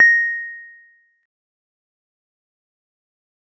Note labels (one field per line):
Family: guitar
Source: synthesizer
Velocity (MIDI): 75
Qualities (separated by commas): dark, fast decay, percussive